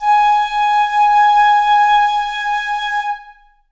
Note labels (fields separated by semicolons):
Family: flute; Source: acoustic; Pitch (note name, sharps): G#5; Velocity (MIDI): 50; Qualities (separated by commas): reverb